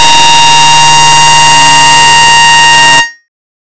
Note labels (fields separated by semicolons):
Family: bass; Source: synthesizer; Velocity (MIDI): 50; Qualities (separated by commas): bright, distorted